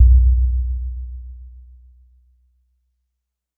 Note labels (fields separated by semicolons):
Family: mallet percussion; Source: acoustic; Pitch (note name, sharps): B1; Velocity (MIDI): 25; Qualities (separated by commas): dark, reverb